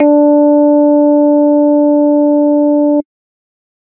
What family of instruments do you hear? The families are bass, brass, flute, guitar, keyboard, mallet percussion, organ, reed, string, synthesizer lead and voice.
organ